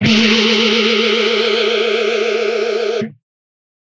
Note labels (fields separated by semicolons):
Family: guitar; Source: electronic; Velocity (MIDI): 50; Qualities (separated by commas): bright, distorted